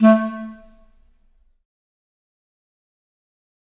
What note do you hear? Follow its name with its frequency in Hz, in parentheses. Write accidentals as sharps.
A3 (220 Hz)